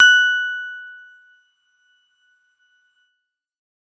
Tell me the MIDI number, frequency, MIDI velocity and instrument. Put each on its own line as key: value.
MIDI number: 90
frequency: 1480 Hz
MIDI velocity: 127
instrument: electronic keyboard